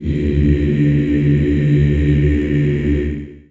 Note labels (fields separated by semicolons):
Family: voice; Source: acoustic; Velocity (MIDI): 50; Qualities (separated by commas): reverb